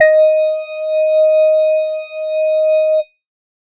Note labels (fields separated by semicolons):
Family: organ; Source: electronic; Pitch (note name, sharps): D#5; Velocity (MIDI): 25